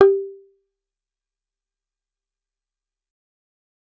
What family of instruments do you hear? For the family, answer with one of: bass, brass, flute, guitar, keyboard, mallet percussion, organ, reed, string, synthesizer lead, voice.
bass